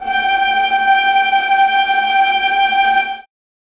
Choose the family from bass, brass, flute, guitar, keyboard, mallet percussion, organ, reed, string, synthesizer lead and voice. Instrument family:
string